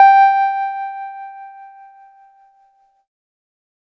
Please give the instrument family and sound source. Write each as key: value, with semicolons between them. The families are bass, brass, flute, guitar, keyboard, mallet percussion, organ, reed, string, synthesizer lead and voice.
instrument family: keyboard; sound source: electronic